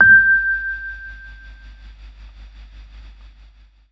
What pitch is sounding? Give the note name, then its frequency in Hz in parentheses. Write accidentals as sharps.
G6 (1568 Hz)